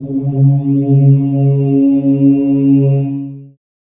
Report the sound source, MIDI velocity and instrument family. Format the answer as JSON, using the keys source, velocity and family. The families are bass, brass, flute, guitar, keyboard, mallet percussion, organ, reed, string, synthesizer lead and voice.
{"source": "acoustic", "velocity": 127, "family": "voice"}